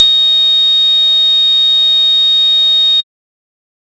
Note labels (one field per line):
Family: bass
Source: synthesizer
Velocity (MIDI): 75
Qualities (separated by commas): bright, distorted, tempo-synced